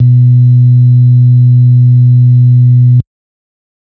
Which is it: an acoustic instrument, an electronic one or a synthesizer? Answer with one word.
electronic